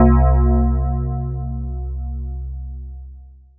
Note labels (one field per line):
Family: mallet percussion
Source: electronic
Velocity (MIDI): 100